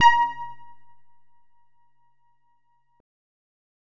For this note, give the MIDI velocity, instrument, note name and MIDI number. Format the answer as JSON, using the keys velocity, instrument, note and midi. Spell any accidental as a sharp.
{"velocity": 75, "instrument": "synthesizer bass", "note": "A#5", "midi": 82}